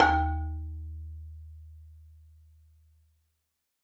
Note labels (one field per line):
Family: mallet percussion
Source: acoustic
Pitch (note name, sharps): D#2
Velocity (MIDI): 127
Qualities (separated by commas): dark, reverb